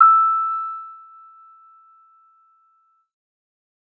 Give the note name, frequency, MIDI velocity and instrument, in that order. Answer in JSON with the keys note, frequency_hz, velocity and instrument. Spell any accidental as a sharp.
{"note": "E6", "frequency_hz": 1319, "velocity": 100, "instrument": "electronic keyboard"}